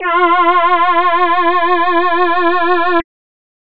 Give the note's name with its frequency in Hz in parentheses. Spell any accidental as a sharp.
F4 (349.2 Hz)